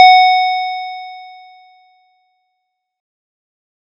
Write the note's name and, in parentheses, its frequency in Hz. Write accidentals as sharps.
F#5 (740 Hz)